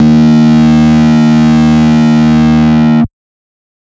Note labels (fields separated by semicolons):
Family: bass; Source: synthesizer; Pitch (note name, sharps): D#2; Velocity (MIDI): 127; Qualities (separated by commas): bright, distorted, multiphonic